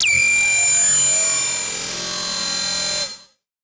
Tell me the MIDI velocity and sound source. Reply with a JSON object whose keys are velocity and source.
{"velocity": 50, "source": "synthesizer"}